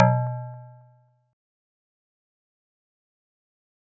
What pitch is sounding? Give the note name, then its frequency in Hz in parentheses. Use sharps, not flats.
B2 (123.5 Hz)